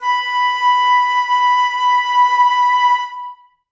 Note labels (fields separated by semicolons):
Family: flute; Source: acoustic; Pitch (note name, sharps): B5; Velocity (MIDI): 100; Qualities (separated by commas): reverb